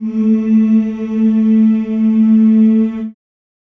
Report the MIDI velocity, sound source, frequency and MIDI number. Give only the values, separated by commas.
50, acoustic, 220 Hz, 57